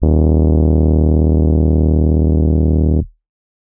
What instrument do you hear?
electronic keyboard